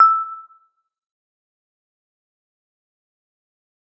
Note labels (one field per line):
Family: mallet percussion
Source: acoustic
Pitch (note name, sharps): E6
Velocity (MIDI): 100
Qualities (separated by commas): fast decay, percussive, reverb